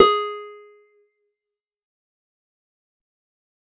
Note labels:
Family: guitar; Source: acoustic; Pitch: G#4; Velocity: 25; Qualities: fast decay, percussive

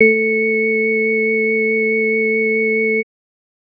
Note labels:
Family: organ; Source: electronic; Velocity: 25; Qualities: multiphonic

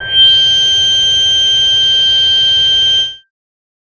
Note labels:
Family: bass; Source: synthesizer; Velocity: 127

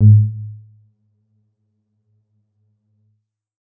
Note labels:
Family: keyboard; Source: electronic; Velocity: 50; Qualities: dark, percussive, reverb

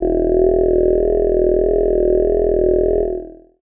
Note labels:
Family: voice; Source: synthesizer; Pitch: E1; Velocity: 127

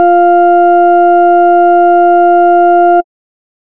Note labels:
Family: bass; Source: synthesizer; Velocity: 50; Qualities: distorted

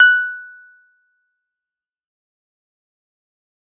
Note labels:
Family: keyboard; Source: electronic; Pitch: F#6; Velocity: 75; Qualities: fast decay, percussive

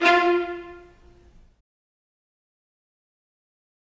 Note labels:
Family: string; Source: acoustic; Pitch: F4; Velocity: 50; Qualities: fast decay, reverb

